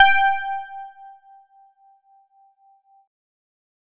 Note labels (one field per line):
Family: keyboard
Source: electronic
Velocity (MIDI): 127